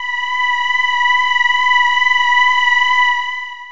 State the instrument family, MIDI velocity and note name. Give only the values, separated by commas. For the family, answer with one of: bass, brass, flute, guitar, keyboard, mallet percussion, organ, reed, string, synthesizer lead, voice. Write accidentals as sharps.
voice, 100, B5